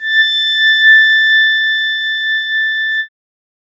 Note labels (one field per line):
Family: keyboard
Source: synthesizer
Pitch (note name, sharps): A6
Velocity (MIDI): 127